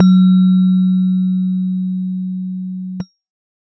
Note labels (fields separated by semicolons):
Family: keyboard; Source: electronic; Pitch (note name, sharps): F#3; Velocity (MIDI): 25